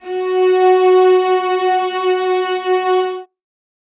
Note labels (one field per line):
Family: string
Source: acoustic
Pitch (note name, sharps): F#4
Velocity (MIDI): 100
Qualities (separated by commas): reverb